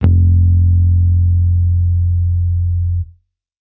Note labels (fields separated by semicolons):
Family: bass; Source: electronic; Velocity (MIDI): 127